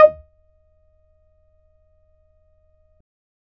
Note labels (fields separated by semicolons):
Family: bass; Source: synthesizer; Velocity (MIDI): 25; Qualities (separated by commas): distorted, percussive